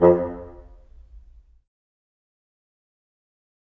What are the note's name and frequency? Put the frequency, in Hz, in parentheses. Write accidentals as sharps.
F2 (87.31 Hz)